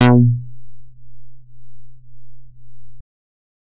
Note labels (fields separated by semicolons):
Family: bass; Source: synthesizer; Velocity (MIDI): 127; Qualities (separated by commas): distorted